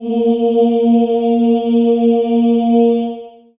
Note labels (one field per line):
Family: voice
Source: acoustic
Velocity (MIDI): 127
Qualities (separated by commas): dark, reverb